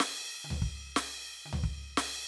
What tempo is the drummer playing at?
92 BPM